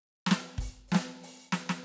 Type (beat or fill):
fill